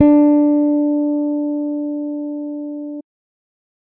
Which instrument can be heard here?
electronic bass